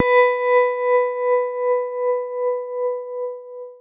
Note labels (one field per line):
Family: guitar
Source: electronic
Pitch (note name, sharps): B4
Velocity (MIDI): 127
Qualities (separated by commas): bright, long release, reverb